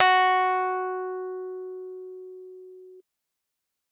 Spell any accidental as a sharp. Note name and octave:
F#4